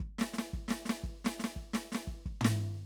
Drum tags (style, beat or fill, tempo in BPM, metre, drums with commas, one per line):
New Orleans funk
fill
84 BPM
4/4
snare, floor tom, kick